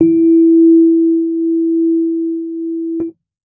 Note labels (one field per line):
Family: keyboard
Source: electronic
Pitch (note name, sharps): E4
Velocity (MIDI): 25